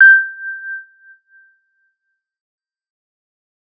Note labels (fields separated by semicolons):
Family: bass; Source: synthesizer; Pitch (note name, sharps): G6; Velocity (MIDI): 25; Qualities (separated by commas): fast decay